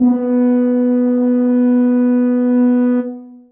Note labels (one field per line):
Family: brass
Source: acoustic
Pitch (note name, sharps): B3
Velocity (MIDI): 127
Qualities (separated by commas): dark, reverb